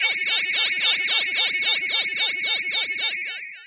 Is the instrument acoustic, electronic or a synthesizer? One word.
synthesizer